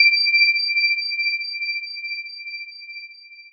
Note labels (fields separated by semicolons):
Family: mallet percussion; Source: electronic; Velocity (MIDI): 100; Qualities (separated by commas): bright, long release